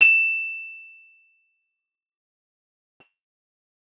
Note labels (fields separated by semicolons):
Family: guitar; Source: acoustic; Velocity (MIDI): 50; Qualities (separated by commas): bright, distorted, fast decay